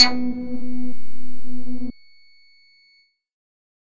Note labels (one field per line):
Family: bass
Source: synthesizer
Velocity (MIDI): 75